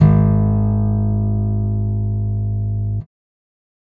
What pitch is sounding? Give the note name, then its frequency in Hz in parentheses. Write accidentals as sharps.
G#1 (51.91 Hz)